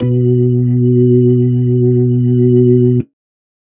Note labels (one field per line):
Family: organ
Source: electronic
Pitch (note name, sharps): B2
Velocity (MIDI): 50